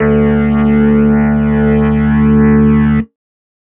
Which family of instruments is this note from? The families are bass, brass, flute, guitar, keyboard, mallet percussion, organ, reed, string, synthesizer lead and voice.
organ